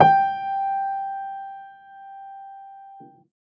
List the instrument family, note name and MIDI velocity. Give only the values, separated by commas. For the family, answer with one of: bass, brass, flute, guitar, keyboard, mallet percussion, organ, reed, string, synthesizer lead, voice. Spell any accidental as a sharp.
keyboard, G5, 75